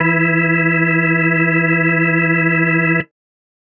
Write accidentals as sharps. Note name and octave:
E3